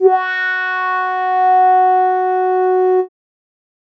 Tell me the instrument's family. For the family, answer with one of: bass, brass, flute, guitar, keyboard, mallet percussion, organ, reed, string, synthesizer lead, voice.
keyboard